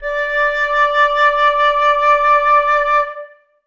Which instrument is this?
acoustic flute